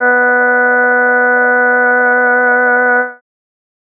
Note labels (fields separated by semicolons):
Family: voice; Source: synthesizer; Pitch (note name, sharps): B3; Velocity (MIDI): 100